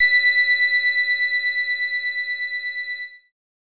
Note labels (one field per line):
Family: bass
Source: synthesizer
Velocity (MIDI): 75